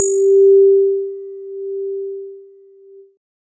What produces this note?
electronic keyboard